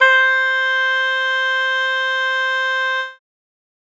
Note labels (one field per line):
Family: reed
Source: acoustic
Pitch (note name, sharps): C5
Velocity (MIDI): 100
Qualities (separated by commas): bright